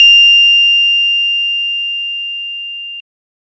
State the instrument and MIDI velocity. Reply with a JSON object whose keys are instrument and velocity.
{"instrument": "electronic organ", "velocity": 75}